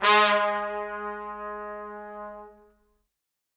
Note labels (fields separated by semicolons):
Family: brass; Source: acoustic; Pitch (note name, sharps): G#3; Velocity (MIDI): 127; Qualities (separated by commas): reverb